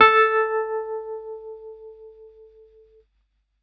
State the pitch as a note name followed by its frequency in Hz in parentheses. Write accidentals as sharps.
A4 (440 Hz)